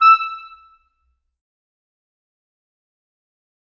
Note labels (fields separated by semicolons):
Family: reed; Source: acoustic; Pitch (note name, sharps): E6; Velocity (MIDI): 100; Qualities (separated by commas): fast decay, percussive, reverb